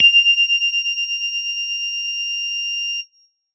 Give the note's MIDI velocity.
127